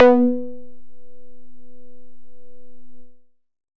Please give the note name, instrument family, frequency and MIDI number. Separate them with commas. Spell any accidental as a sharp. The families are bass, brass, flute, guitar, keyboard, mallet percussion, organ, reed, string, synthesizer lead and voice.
B3, bass, 246.9 Hz, 59